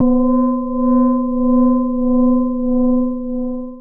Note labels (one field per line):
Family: mallet percussion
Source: synthesizer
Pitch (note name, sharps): B3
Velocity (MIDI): 127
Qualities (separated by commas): long release, multiphonic